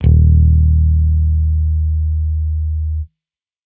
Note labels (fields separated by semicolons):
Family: bass; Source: electronic; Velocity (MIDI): 25